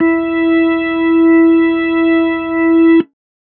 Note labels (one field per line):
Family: organ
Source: electronic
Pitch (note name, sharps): E4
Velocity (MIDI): 50